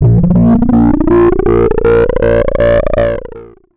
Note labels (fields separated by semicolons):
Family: bass; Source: synthesizer; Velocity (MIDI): 127; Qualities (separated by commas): distorted, long release, multiphonic, tempo-synced